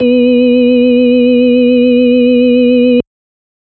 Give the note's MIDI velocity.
100